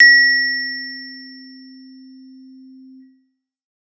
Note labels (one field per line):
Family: keyboard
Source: acoustic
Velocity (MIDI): 127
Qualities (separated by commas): bright